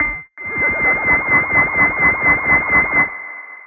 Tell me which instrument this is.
synthesizer bass